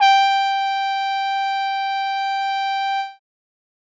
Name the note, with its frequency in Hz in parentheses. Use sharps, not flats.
G5 (784 Hz)